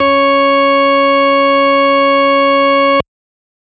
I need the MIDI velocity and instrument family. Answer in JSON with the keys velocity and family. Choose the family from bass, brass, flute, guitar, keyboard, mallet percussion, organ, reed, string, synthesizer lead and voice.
{"velocity": 25, "family": "organ"}